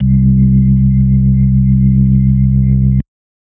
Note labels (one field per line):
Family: organ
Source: electronic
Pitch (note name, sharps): C2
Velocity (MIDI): 75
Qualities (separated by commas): dark